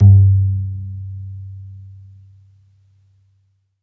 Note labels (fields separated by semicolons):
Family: string; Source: acoustic; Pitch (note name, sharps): G2; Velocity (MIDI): 75; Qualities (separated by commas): reverb